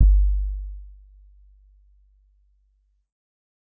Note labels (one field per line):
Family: keyboard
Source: electronic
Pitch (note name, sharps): G1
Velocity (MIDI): 127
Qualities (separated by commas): dark